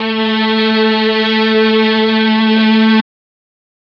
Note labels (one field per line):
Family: string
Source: electronic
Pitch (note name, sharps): A3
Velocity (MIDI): 127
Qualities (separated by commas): distorted, reverb